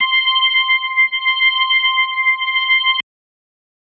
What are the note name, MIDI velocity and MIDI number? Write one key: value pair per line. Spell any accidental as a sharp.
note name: C6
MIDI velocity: 127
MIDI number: 84